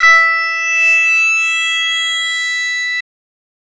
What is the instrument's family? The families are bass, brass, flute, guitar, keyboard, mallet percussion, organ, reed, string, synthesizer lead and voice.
voice